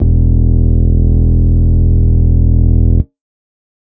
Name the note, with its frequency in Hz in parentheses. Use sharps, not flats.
E1 (41.2 Hz)